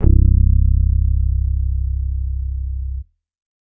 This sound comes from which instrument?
electronic bass